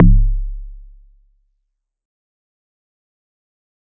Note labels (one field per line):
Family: mallet percussion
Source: acoustic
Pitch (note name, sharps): C#1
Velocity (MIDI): 100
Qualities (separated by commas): fast decay